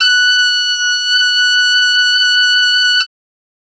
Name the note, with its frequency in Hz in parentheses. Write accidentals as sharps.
F#6 (1480 Hz)